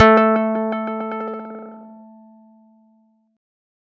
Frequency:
220 Hz